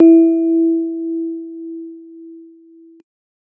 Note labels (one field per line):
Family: keyboard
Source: electronic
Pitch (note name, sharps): E4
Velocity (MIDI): 25